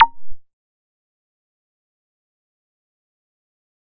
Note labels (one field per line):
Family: bass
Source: synthesizer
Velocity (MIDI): 50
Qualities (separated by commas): fast decay, percussive